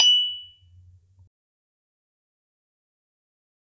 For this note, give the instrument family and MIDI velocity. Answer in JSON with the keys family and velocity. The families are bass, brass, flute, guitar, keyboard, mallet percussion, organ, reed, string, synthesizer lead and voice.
{"family": "mallet percussion", "velocity": 50}